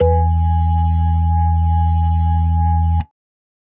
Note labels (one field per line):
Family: organ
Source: electronic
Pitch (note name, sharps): E2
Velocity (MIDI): 127